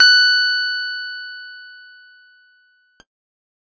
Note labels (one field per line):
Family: keyboard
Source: electronic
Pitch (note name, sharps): F#6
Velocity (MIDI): 127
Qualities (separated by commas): bright